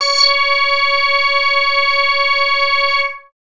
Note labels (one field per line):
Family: bass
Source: synthesizer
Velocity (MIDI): 100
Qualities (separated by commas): distorted